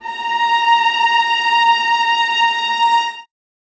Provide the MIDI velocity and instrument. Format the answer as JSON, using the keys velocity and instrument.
{"velocity": 50, "instrument": "acoustic string instrument"}